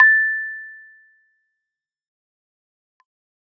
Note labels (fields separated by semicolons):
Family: keyboard; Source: electronic; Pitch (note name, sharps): A6; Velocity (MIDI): 100; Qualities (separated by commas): fast decay